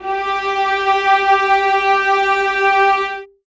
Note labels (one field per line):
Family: string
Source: acoustic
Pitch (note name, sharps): G4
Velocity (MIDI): 75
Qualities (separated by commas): reverb